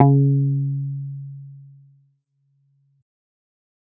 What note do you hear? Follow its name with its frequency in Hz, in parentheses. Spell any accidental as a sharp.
C#3 (138.6 Hz)